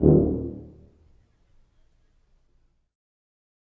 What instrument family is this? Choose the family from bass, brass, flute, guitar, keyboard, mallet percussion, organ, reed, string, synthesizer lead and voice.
brass